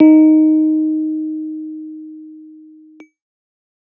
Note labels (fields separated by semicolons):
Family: keyboard; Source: electronic; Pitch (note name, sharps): D#4; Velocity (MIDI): 25